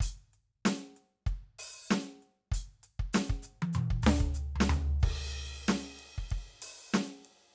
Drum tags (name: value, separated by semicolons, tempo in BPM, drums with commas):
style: funk; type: beat; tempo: 95 BPM; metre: 4/4; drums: ride, closed hi-hat, open hi-hat, hi-hat pedal, snare, high tom, mid tom, floor tom, kick